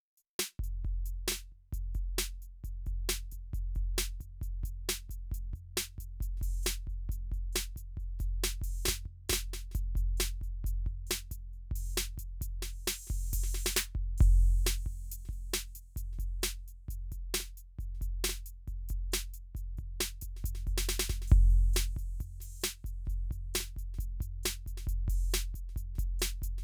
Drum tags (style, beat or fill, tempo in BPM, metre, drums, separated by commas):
rock, beat, 135 BPM, 4/4, crash, closed hi-hat, open hi-hat, hi-hat pedal, snare, kick